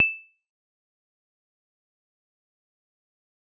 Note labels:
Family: mallet percussion; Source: acoustic; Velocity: 50; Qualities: bright, fast decay, percussive

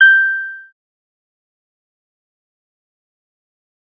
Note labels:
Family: bass; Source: synthesizer; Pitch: G6; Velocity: 50; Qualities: fast decay, percussive

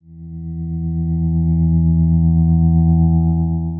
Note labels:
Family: guitar; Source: electronic; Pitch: E2; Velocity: 25; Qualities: dark, long release

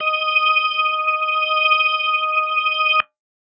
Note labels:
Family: organ; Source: electronic; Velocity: 25

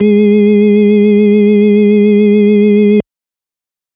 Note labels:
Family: organ; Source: electronic; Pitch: G#3; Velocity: 75

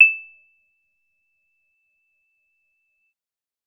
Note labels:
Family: bass; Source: synthesizer; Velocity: 50; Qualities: bright, percussive

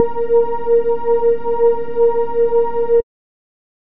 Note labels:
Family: bass; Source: synthesizer; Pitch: A#4; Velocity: 50; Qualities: dark

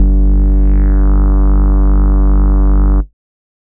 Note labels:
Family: bass; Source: synthesizer; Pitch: G1; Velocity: 127; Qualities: distorted

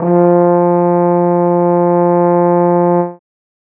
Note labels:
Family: brass; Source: acoustic; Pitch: F3; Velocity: 25

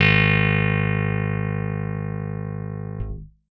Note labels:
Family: guitar; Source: electronic; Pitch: G#1; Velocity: 100; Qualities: reverb

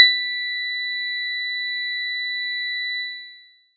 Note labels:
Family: mallet percussion; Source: acoustic; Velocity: 75

